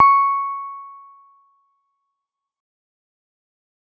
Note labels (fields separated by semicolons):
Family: keyboard; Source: electronic; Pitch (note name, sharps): C#6; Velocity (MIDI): 25; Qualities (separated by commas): fast decay